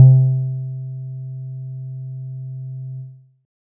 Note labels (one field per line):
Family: guitar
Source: synthesizer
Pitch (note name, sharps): C3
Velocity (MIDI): 25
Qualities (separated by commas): dark